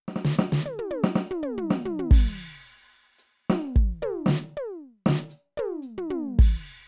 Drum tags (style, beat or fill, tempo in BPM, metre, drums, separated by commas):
rock, fill, 112 BPM, 4/4, crash, hi-hat pedal, snare, high tom, mid tom, floor tom, kick